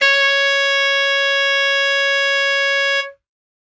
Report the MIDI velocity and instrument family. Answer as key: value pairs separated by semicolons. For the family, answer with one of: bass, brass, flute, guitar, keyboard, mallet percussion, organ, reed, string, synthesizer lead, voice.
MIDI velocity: 75; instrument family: reed